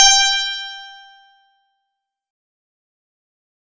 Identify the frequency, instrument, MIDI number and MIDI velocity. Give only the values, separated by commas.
784 Hz, acoustic guitar, 79, 100